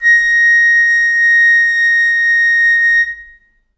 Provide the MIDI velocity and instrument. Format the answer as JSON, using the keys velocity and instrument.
{"velocity": 50, "instrument": "acoustic flute"}